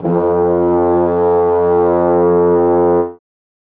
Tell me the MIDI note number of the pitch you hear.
41